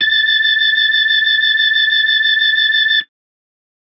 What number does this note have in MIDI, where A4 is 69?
93